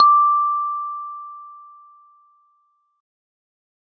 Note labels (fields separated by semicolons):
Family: keyboard; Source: electronic; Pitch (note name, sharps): D6; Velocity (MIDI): 75